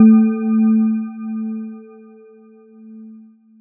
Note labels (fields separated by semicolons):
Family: mallet percussion; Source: electronic; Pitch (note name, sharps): A3; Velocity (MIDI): 25; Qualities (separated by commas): long release